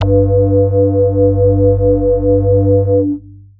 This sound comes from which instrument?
synthesizer bass